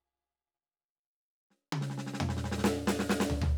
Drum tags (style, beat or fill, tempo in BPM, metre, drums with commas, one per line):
hip-hop
fill
67 BPM
4/4
snare, high tom, mid tom, floor tom